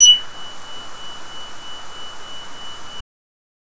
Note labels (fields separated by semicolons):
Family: bass; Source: synthesizer; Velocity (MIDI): 75; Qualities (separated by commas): bright, distorted